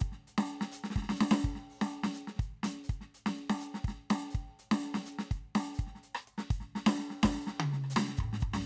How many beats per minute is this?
125 BPM